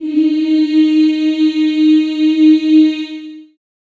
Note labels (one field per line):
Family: voice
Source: acoustic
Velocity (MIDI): 127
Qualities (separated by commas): long release, reverb